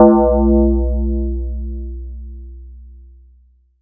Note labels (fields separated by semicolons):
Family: mallet percussion; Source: electronic; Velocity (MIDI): 127; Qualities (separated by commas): multiphonic